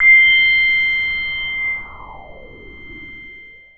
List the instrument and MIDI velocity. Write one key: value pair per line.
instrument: synthesizer lead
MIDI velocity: 25